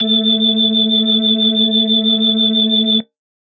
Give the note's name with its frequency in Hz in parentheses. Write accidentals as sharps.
A3 (220 Hz)